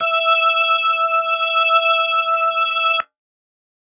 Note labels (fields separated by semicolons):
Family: organ; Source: electronic; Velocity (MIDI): 25